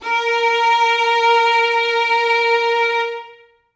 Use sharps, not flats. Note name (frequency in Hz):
A#4 (466.2 Hz)